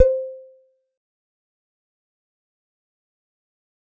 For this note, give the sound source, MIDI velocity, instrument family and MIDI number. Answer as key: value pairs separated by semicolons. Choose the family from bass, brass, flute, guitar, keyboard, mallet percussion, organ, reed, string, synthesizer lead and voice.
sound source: electronic; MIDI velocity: 25; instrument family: guitar; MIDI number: 72